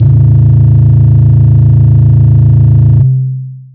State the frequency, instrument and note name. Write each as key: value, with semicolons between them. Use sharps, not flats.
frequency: 27.5 Hz; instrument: electronic guitar; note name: A0